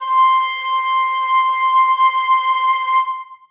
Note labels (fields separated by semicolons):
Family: flute; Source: acoustic; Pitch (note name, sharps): C6; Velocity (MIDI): 100; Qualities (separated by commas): reverb